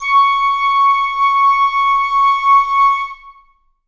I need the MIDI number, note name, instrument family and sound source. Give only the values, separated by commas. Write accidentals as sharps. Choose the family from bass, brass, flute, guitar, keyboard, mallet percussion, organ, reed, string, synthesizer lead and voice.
85, C#6, reed, acoustic